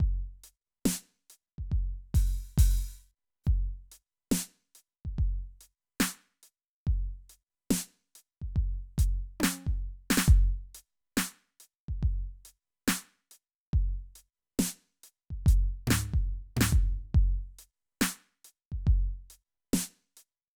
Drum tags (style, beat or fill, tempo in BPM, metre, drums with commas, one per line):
hip-hop
beat
70 BPM
4/4
crash, ride, closed hi-hat, open hi-hat, hi-hat pedal, snare, high tom, floor tom, kick